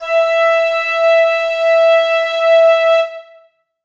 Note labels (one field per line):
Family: reed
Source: acoustic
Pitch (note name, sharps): E5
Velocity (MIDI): 100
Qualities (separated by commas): reverb